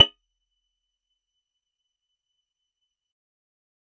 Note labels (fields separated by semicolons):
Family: guitar; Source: acoustic; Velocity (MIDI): 127; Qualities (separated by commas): fast decay, percussive